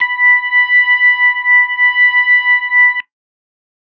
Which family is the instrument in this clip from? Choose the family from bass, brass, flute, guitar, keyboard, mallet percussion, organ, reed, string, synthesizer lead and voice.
organ